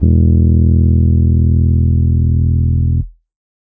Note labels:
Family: keyboard; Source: electronic; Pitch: E1; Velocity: 75

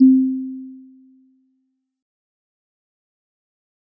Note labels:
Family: mallet percussion; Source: acoustic; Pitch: C4; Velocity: 25; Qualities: dark, fast decay

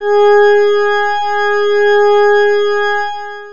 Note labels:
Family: organ; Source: electronic; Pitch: G#4; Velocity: 50; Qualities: distorted, long release

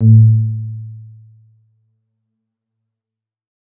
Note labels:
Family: keyboard; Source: electronic; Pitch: A2; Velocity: 50; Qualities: dark

